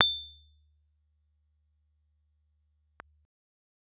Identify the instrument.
electronic keyboard